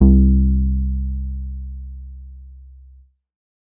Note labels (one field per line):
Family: bass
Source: synthesizer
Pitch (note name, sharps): C2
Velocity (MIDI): 25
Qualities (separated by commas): dark